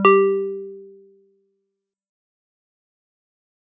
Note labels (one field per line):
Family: mallet percussion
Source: acoustic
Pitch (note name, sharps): G4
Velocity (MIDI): 50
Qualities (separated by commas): dark, fast decay, multiphonic